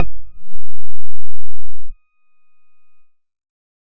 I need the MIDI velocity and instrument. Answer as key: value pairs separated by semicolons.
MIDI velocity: 25; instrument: synthesizer bass